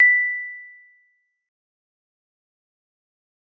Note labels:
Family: mallet percussion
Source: acoustic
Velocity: 75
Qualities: fast decay, percussive

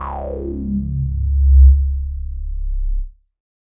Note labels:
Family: bass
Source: synthesizer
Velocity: 25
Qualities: distorted, non-linear envelope

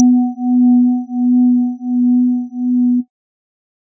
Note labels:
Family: organ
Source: electronic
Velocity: 75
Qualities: dark

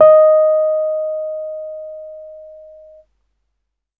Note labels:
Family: keyboard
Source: electronic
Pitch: D#5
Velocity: 75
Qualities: dark

